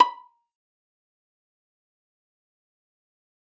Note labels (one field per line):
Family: string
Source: acoustic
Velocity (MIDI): 50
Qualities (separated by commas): fast decay, percussive, reverb